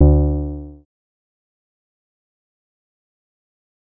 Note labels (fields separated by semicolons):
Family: synthesizer lead; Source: synthesizer; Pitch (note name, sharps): D2; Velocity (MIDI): 50; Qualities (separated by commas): distorted, fast decay